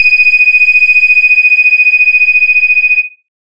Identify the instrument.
synthesizer bass